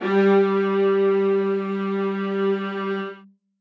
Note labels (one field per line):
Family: string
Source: acoustic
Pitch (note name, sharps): G3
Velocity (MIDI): 127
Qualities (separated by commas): reverb